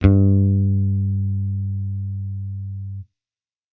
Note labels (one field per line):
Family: bass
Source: electronic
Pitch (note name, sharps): G2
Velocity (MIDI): 100